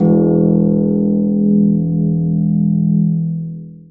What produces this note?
acoustic string instrument